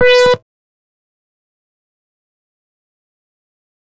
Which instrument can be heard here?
synthesizer bass